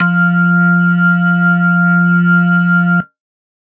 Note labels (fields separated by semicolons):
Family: organ; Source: electronic; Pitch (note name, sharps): F3; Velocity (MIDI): 127